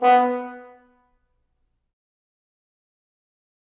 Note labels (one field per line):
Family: brass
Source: acoustic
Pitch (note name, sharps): B3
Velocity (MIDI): 100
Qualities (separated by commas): fast decay, percussive, reverb